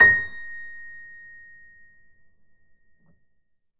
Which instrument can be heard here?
acoustic keyboard